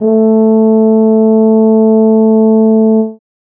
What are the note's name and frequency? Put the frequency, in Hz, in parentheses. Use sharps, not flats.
A3 (220 Hz)